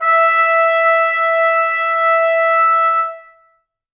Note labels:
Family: brass; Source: acoustic; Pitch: E5; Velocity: 75; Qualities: reverb

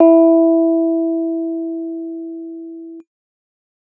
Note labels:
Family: keyboard; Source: electronic; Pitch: E4; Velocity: 50

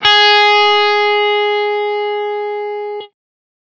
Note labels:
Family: guitar; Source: electronic; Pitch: G#4; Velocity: 50; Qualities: bright, distorted

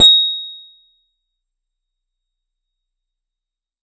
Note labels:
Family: keyboard; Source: electronic; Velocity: 25; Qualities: percussive

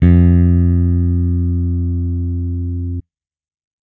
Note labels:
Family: bass; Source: electronic; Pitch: F2; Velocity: 100

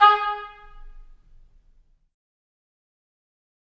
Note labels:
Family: reed; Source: acoustic; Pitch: G#4; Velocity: 75; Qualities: fast decay, percussive, reverb

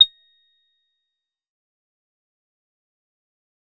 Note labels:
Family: bass; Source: synthesizer; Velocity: 50; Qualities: distorted, fast decay, percussive

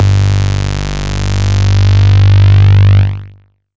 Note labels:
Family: bass; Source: synthesizer; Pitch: G1; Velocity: 127; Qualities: bright, distorted

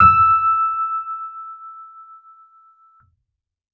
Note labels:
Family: keyboard; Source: electronic; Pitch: E6; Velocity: 127

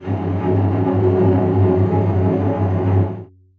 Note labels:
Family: string; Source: acoustic; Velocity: 25; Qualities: non-linear envelope, reverb

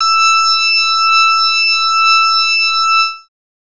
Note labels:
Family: bass; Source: synthesizer; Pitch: E6; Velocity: 127; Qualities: bright, distorted

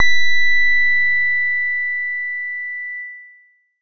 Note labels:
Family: bass; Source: synthesizer; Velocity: 100; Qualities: distorted

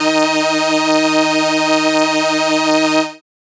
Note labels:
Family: keyboard; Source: synthesizer; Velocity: 25; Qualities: bright

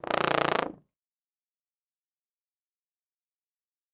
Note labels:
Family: brass; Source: acoustic; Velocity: 100; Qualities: bright, fast decay, reverb

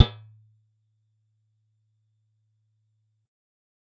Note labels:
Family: guitar; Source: acoustic; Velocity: 50; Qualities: percussive

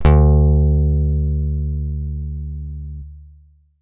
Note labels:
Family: guitar; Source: electronic; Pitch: D2; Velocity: 100

